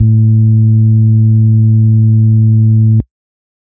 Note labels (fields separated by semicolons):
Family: organ; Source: electronic; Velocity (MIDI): 50; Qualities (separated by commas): distorted